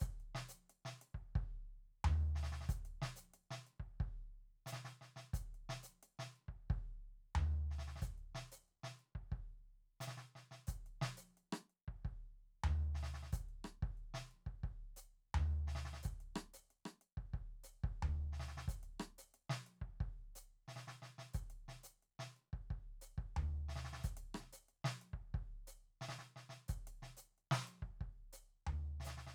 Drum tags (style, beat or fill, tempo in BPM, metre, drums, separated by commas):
folk rock, beat, 90 BPM, 4/4, closed hi-hat, hi-hat pedal, snare, cross-stick, floor tom, kick